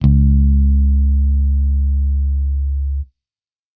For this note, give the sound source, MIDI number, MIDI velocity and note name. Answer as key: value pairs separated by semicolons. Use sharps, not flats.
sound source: electronic; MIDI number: 37; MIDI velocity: 100; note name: C#2